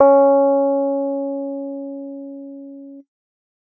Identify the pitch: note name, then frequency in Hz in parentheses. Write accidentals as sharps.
C#4 (277.2 Hz)